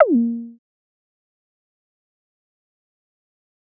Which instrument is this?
synthesizer bass